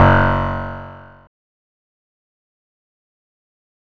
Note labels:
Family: guitar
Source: electronic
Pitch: F#1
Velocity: 100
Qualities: bright, distorted, fast decay

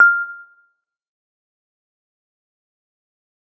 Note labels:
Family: mallet percussion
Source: acoustic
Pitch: F6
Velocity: 25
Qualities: fast decay, percussive, reverb

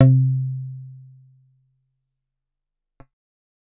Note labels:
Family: guitar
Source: acoustic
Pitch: C3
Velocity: 25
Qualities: dark, fast decay

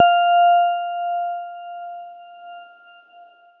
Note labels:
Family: keyboard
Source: electronic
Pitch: F5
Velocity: 100

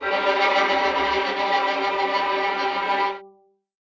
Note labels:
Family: string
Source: acoustic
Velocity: 25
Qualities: non-linear envelope, reverb

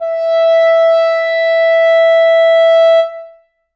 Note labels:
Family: reed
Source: acoustic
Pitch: E5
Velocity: 127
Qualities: reverb

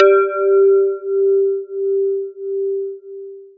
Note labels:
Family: guitar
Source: synthesizer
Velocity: 25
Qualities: long release

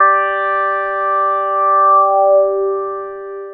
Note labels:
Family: synthesizer lead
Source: synthesizer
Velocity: 100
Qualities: long release

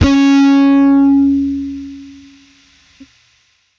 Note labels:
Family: bass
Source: electronic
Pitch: C#4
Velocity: 100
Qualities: bright, distorted

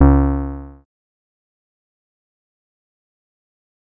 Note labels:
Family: synthesizer lead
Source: synthesizer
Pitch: C#2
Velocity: 100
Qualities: distorted, fast decay

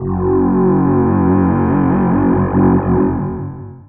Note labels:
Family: voice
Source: synthesizer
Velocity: 100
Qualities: distorted, long release

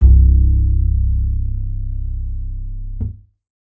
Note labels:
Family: bass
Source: acoustic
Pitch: C1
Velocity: 25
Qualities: dark

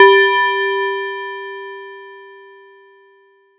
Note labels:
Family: mallet percussion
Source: acoustic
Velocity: 50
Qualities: multiphonic

